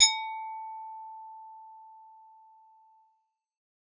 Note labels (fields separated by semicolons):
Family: bass; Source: synthesizer; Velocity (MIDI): 25; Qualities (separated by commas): distorted